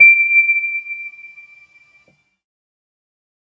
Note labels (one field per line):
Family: keyboard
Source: electronic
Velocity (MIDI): 100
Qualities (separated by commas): fast decay